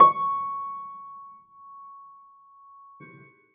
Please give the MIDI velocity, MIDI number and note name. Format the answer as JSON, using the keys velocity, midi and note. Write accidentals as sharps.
{"velocity": 50, "midi": 85, "note": "C#6"}